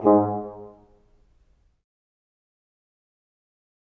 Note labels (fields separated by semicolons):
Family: brass; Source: acoustic; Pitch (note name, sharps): G#2; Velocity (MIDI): 50; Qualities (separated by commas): dark, fast decay, percussive, reverb